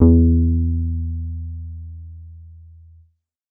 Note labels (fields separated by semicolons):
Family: bass; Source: synthesizer; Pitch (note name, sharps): E2; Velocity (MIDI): 25; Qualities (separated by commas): dark